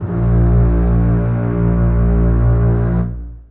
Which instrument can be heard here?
acoustic string instrument